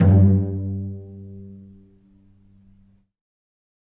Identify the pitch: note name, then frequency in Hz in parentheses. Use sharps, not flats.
G2 (98 Hz)